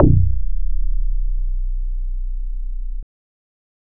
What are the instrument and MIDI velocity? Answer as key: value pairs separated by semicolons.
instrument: synthesizer bass; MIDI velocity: 25